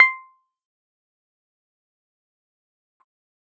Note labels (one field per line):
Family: keyboard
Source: electronic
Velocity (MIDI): 75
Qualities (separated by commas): fast decay, percussive